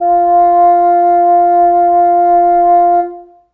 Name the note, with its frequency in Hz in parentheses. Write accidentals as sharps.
F4 (349.2 Hz)